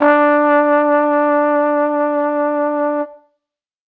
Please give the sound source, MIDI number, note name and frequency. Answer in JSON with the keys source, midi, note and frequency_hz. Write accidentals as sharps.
{"source": "acoustic", "midi": 62, "note": "D4", "frequency_hz": 293.7}